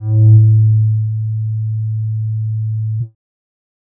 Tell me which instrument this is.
synthesizer bass